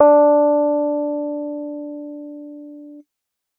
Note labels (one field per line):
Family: keyboard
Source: electronic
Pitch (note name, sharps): D4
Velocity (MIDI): 100